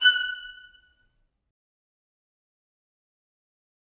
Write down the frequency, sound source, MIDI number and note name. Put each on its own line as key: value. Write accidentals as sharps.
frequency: 1480 Hz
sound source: acoustic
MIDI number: 90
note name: F#6